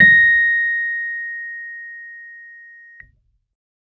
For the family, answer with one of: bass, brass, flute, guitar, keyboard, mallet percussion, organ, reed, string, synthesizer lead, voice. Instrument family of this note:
keyboard